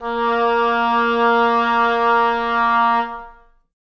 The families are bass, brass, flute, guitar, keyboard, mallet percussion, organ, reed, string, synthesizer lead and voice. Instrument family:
reed